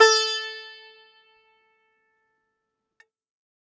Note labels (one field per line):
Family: guitar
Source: acoustic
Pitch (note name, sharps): A4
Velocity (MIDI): 50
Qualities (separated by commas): bright, fast decay, multiphonic, percussive, reverb